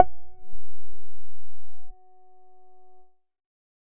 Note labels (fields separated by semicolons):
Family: bass; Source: synthesizer; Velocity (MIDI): 25; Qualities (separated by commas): distorted